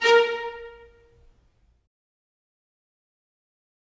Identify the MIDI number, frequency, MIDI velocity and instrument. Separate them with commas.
70, 466.2 Hz, 50, acoustic string instrument